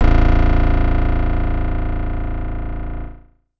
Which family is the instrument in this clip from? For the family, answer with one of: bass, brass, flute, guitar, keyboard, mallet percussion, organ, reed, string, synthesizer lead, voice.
keyboard